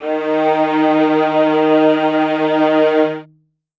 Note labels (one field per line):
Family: string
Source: acoustic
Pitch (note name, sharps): D#3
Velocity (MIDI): 100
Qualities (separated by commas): reverb